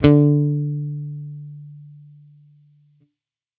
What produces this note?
electronic bass